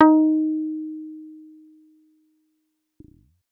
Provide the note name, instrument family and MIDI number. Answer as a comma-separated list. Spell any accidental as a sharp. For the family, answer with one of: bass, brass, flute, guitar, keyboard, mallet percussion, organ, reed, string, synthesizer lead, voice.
D#4, bass, 63